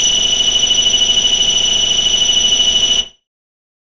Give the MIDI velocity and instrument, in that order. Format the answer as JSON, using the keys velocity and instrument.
{"velocity": 75, "instrument": "synthesizer bass"}